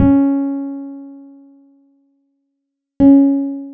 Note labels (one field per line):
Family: guitar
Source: acoustic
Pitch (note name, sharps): C#4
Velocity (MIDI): 50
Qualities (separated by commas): dark